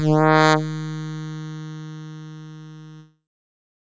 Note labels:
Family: keyboard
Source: synthesizer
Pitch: D#3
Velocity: 75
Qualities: bright, distorted

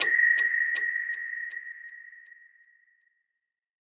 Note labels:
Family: synthesizer lead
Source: synthesizer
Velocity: 127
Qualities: non-linear envelope, reverb

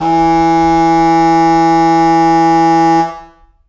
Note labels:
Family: reed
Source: acoustic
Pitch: E3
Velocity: 127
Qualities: distorted, long release, reverb

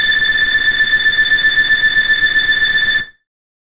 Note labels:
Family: bass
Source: synthesizer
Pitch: A6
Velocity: 100

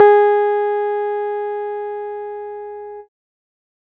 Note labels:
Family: keyboard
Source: electronic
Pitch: G#4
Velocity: 75

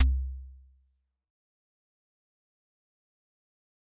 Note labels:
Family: mallet percussion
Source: acoustic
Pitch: C2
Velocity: 50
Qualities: fast decay, percussive

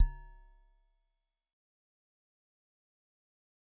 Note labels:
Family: mallet percussion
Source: acoustic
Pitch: C#1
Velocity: 50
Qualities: fast decay, percussive

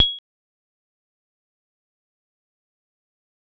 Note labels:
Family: mallet percussion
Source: acoustic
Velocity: 25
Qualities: bright, fast decay, percussive

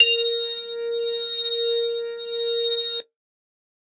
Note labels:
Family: organ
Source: electronic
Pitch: A#4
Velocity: 75

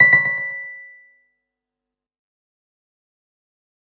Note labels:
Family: keyboard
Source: electronic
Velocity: 100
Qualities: bright, fast decay, tempo-synced

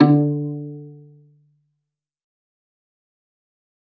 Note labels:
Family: string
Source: acoustic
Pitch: D3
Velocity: 75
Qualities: dark, fast decay, reverb

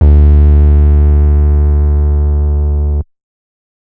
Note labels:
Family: bass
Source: synthesizer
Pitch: D2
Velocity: 75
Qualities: distorted

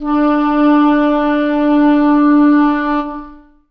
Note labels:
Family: reed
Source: acoustic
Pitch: D4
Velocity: 50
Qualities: long release, reverb

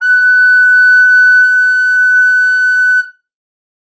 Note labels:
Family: flute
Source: acoustic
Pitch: F#6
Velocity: 25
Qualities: bright

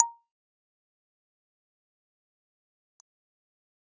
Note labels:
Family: keyboard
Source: electronic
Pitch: A#5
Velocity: 50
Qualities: fast decay, percussive

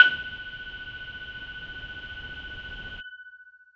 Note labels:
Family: voice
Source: synthesizer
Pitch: F#6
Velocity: 25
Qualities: distorted

